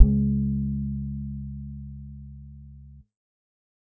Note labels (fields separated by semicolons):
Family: bass; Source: synthesizer; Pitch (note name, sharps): C#2; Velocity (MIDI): 25; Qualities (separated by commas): dark, reverb